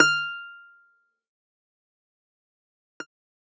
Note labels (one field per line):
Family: guitar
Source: electronic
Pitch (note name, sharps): F6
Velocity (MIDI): 75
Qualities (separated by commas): fast decay, percussive